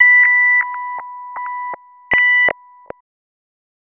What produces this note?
synthesizer bass